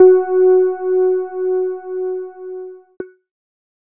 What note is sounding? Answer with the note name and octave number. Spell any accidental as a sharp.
F#4